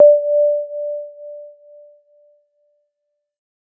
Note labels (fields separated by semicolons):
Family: keyboard; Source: electronic; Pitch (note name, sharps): D5; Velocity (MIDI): 75; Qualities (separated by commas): dark